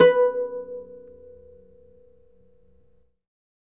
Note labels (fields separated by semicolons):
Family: guitar; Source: acoustic; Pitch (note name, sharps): B4; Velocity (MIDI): 100; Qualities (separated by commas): reverb